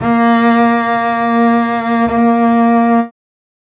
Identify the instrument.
acoustic string instrument